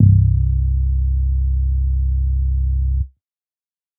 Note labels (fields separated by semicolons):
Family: bass; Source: synthesizer; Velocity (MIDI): 75; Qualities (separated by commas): dark